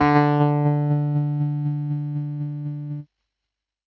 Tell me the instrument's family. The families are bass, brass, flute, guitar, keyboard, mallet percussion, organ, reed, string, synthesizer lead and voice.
keyboard